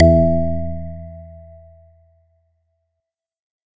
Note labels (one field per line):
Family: organ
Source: electronic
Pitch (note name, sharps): E2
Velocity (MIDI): 127